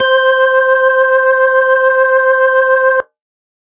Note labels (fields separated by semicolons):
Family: organ; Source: electronic; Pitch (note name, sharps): C5; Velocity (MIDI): 50